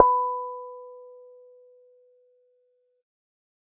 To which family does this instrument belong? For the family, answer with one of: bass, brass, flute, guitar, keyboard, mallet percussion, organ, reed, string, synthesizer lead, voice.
bass